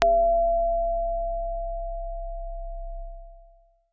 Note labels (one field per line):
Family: keyboard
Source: acoustic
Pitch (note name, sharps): C1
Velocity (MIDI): 100